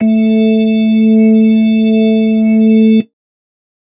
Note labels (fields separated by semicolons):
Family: organ; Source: electronic; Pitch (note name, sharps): A3; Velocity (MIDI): 50; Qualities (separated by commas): dark